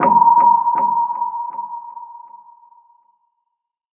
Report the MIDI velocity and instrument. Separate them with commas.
75, synthesizer lead